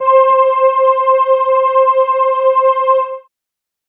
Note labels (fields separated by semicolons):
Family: keyboard; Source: synthesizer; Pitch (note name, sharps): C5; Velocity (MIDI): 100